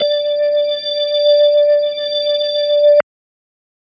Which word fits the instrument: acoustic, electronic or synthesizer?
electronic